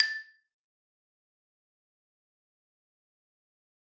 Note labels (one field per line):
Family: mallet percussion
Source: acoustic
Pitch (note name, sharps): A6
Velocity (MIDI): 50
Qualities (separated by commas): fast decay, percussive, reverb